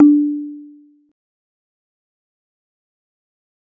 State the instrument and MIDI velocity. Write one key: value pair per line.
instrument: acoustic mallet percussion instrument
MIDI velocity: 25